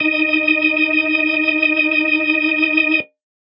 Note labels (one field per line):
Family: organ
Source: electronic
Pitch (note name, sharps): D#4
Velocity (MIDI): 127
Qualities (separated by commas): reverb